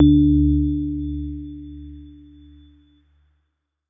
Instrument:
electronic keyboard